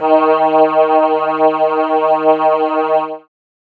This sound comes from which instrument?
synthesizer keyboard